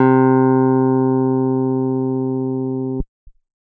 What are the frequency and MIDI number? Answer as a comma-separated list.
130.8 Hz, 48